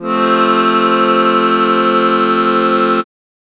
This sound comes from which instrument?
acoustic keyboard